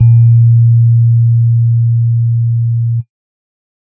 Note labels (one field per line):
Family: keyboard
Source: electronic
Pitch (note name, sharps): A#2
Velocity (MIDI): 25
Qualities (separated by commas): dark